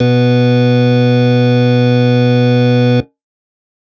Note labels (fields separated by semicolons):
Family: organ; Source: electronic; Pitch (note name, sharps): B2; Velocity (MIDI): 127; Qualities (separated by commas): distorted